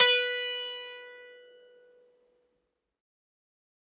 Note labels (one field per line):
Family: guitar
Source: acoustic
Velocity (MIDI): 75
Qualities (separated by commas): bright, fast decay, multiphonic, reverb